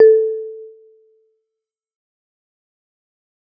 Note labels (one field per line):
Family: mallet percussion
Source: acoustic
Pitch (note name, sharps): A4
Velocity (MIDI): 75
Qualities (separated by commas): fast decay, percussive, reverb